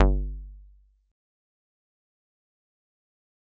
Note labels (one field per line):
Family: mallet percussion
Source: acoustic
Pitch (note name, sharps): G1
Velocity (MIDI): 50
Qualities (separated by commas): fast decay, percussive